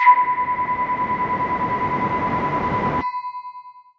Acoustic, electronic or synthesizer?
synthesizer